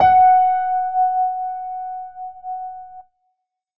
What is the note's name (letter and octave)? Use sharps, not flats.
F#5